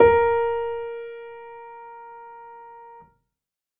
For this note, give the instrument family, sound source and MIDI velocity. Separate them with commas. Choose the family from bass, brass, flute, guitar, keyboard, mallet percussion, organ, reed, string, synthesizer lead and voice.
keyboard, acoustic, 50